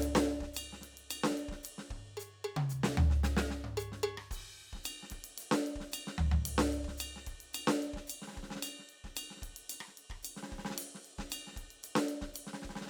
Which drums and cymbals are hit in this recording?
crash, ride, ride bell, hi-hat pedal, percussion, snare, cross-stick, high tom, mid tom, floor tom and kick